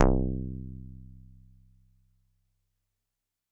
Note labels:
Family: mallet percussion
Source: acoustic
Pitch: C1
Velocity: 100

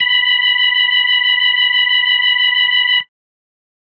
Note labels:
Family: organ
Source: electronic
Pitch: B5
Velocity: 50

